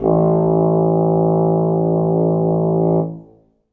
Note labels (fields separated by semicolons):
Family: brass; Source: acoustic; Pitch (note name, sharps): A1; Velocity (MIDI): 50; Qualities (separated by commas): dark, reverb